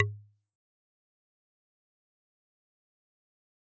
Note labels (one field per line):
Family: mallet percussion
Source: acoustic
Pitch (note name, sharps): G#2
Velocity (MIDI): 50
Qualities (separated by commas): fast decay, percussive